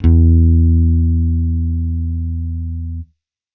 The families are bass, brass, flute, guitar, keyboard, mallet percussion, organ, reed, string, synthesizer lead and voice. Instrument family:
bass